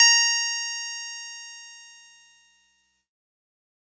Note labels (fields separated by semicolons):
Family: keyboard; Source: electronic; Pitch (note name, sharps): A#5; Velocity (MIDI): 127; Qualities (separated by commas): bright, distorted